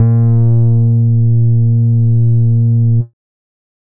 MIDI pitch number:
46